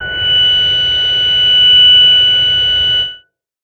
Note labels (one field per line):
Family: bass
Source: synthesizer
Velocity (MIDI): 50